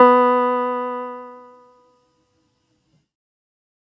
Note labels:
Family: keyboard; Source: electronic; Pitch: B3; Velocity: 100

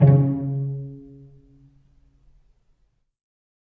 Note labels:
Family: string; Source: acoustic; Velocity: 127; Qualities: dark, reverb

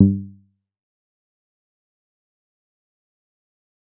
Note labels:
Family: guitar; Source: electronic; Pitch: G2; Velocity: 25; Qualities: fast decay, percussive

